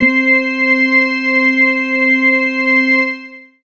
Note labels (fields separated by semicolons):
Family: organ; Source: electronic; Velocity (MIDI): 25; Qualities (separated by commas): long release, reverb